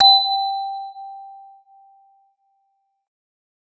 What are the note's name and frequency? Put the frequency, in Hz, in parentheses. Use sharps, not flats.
G5 (784 Hz)